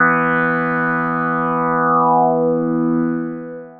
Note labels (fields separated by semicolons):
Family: synthesizer lead; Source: synthesizer; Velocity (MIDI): 100; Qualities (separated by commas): long release